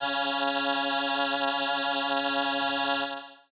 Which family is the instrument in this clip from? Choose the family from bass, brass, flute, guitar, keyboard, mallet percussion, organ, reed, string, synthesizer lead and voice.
keyboard